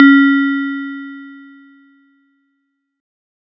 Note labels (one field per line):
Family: mallet percussion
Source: acoustic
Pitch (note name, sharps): C#4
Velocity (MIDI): 50